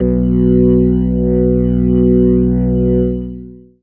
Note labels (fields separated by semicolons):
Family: organ; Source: electronic; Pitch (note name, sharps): B1; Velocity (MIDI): 127; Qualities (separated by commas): distorted, long release